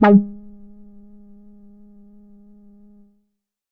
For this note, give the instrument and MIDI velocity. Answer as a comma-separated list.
synthesizer bass, 25